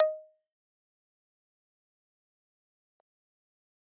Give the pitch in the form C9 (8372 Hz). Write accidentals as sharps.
D#5 (622.3 Hz)